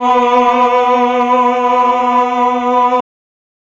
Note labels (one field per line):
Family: voice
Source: electronic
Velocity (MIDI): 127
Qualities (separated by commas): reverb